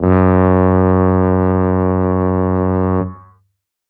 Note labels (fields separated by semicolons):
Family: brass; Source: acoustic; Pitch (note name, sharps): F#2; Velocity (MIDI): 75